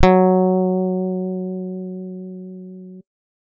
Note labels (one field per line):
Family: guitar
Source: electronic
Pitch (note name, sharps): F#3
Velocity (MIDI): 75